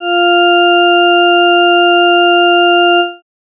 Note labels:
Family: organ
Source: electronic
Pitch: F4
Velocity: 100

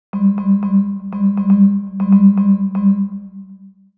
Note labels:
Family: mallet percussion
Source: synthesizer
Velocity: 127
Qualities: dark, long release, multiphonic, percussive, tempo-synced

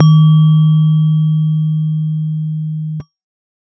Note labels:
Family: keyboard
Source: electronic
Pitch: D#3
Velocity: 75

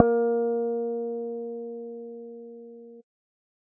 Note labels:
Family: bass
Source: synthesizer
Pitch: A#3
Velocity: 50

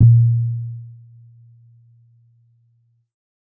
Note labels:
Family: keyboard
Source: electronic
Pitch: A#2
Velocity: 100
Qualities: dark

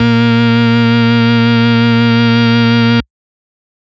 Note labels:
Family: organ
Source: electronic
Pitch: A#2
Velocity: 50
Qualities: distorted

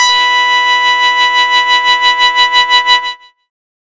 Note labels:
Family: bass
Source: synthesizer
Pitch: B5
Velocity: 50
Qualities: bright, distorted

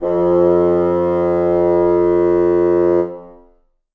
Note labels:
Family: reed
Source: acoustic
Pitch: F2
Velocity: 100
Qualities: reverb

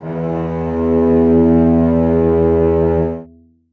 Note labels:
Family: string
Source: acoustic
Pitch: E2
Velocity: 50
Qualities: reverb

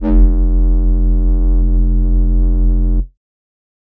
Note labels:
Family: flute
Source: synthesizer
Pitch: F1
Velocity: 75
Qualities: distorted

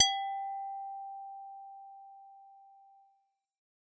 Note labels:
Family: bass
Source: synthesizer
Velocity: 100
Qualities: distorted

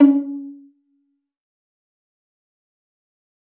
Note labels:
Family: string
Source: acoustic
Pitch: C#4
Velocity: 75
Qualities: fast decay, percussive, reverb

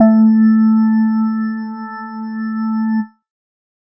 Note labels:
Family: organ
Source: electronic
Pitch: A3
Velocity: 50

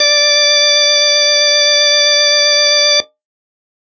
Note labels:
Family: organ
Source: electronic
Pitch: D5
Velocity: 100

